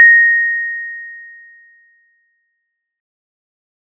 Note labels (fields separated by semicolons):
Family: keyboard; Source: electronic; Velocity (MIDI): 127; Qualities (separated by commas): bright, distorted